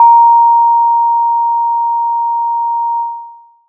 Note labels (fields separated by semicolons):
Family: mallet percussion; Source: acoustic; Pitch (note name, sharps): A#5; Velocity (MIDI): 25; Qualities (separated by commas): long release